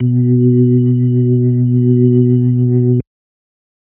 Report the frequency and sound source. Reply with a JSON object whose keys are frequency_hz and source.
{"frequency_hz": 123.5, "source": "electronic"}